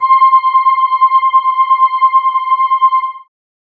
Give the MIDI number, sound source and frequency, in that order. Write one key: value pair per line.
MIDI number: 84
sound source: synthesizer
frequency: 1047 Hz